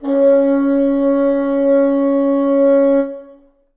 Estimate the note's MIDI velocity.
25